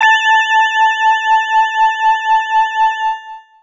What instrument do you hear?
electronic organ